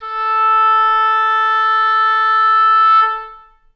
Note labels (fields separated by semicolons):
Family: reed; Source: acoustic; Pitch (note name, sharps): A4; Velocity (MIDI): 100; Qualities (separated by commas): long release, reverb